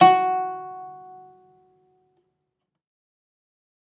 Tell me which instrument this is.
acoustic guitar